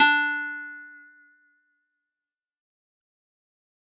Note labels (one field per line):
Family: guitar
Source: acoustic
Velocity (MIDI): 127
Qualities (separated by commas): fast decay